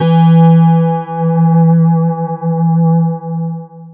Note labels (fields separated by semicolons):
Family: guitar; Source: electronic; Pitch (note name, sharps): E3; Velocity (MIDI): 75; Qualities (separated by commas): long release, multiphonic, non-linear envelope